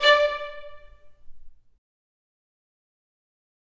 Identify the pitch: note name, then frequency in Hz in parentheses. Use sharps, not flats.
D5 (587.3 Hz)